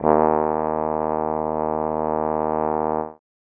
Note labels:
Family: brass; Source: acoustic; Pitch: D#2; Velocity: 50

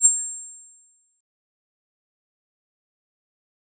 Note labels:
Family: mallet percussion; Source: electronic; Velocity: 50; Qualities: bright, fast decay, percussive

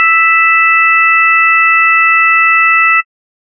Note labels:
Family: organ; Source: electronic; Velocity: 127; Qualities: bright

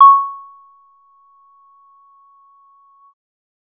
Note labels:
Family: bass; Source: synthesizer; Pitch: C#6; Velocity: 75; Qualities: percussive

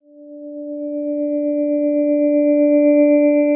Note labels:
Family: guitar; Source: electronic; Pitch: D4; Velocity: 75; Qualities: dark, long release

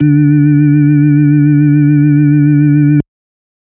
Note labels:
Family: organ; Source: electronic; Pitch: D3; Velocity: 75

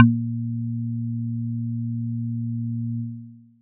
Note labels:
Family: mallet percussion; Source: acoustic; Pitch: A#2; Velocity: 127

